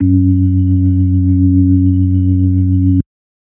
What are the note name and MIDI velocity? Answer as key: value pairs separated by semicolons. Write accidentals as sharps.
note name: F#2; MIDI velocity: 50